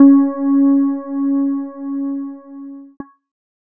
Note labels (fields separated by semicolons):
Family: keyboard; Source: electronic; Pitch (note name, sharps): C#4; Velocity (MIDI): 25; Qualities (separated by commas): dark, distorted